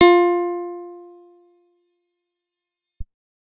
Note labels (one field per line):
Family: guitar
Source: acoustic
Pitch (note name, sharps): F4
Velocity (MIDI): 75